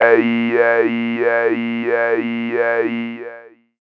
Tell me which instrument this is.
synthesizer voice